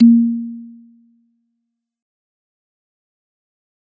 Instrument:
acoustic mallet percussion instrument